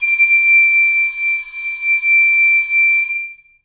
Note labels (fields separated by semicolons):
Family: flute; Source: acoustic; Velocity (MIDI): 127; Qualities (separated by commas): reverb